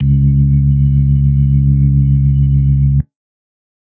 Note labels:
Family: organ; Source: electronic; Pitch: C#2; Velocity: 75; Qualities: dark

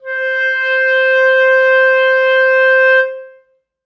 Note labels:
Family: reed; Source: acoustic; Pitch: C5; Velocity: 100; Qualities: reverb

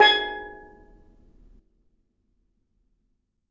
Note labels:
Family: mallet percussion; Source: acoustic; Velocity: 100; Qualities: percussive, reverb

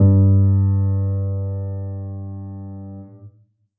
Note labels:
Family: keyboard; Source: acoustic; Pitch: G2; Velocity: 50; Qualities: dark

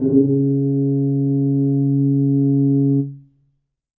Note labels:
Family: brass; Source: acoustic; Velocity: 25; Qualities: dark, reverb

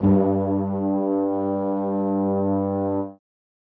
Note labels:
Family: brass; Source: acoustic; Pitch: G2; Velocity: 50; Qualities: reverb

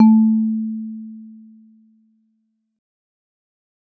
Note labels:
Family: mallet percussion; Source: acoustic; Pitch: A3; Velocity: 25; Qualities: dark, reverb

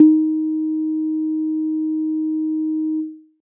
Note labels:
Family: keyboard; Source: electronic; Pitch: D#4; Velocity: 100; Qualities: dark

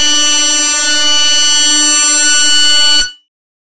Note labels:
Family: bass; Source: synthesizer; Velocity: 127; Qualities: bright, distorted

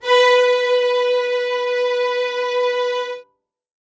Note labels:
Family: string; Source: acoustic; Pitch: B4; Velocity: 127; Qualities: reverb

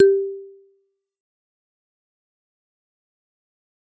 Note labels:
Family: mallet percussion; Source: acoustic; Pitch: G4; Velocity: 75; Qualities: fast decay, percussive

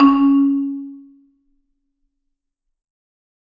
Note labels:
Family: mallet percussion; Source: acoustic; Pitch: C#4; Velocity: 100; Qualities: dark, reverb

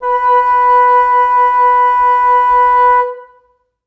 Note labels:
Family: reed; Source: acoustic; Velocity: 75; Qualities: reverb

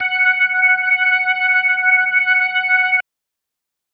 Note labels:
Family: organ; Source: electronic; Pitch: F#5; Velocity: 100; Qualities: distorted

